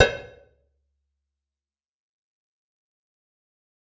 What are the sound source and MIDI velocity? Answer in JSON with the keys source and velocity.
{"source": "electronic", "velocity": 100}